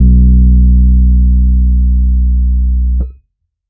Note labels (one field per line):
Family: keyboard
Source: electronic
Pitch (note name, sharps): B1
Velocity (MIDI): 50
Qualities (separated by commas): dark